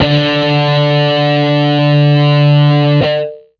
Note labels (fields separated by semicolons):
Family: guitar; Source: electronic; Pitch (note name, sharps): D3; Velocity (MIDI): 127; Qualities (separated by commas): distorted, long release